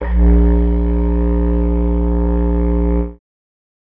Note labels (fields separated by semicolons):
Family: reed; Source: acoustic; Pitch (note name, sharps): A#1; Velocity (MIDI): 50; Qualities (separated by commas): dark